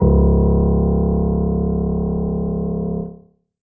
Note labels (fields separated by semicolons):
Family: keyboard; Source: acoustic; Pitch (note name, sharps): C#1; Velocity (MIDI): 25; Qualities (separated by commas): reverb